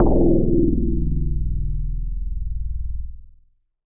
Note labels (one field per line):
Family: synthesizer lead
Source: synthesizer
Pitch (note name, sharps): E0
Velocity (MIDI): 25